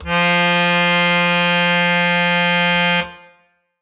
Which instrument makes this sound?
acoustic reed instrument